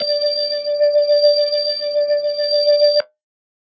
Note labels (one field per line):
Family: organ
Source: electronic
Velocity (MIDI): 50